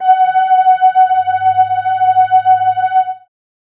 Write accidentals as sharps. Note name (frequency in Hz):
F#5 (740 Hz)